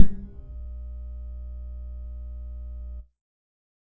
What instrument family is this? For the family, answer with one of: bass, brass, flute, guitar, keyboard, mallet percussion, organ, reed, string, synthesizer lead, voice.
bass